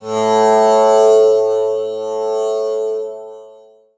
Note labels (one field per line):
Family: guitar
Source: acoustic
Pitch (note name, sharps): A2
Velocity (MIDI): 75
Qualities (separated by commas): bright, long release, reverb